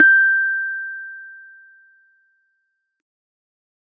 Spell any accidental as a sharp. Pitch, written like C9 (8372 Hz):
G6 (1568 Hz)